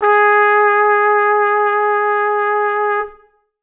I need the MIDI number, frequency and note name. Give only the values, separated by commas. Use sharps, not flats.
68, 415.3 Hz, G#4